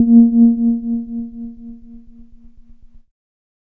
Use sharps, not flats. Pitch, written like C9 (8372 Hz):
A#3 (233.1 Hz)